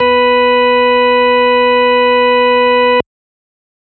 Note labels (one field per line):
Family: organ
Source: electronic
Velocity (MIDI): 50